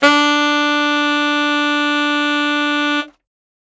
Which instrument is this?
acoustic reed instrument